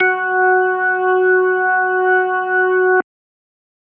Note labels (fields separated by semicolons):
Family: organ; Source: electronic; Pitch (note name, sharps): F#4; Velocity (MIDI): 100